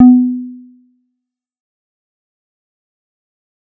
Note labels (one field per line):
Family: bass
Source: synthesizer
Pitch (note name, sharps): B3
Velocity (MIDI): 127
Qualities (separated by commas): dark, fast decay, percussive